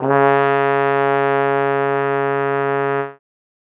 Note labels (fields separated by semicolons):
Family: brass; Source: acoustic; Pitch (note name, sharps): C#3; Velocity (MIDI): 100